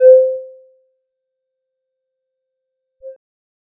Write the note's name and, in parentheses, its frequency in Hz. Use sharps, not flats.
C5 (523.3 Hz)